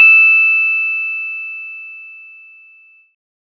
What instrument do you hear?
synthesizer bass